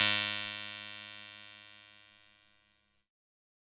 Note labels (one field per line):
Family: keyboard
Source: electronic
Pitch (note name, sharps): G#2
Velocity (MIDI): 50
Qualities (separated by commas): bright, distorted